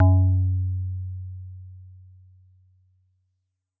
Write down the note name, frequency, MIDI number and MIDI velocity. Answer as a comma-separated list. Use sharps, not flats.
F#2, 92.5 Hz, 42, 75